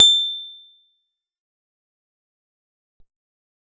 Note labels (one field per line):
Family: guitar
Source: acoustic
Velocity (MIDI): 127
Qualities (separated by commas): bright, fast decay, percussive